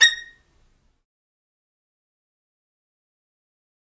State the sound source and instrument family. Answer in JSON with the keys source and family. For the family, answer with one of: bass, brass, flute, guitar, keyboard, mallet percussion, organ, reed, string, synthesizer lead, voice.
{"source": "acoustic", "family": "string"}